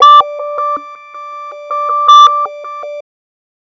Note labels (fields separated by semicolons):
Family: bass; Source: synthesizer; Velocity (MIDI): 100; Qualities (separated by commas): tempo-synced